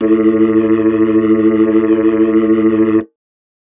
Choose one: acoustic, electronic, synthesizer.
electronic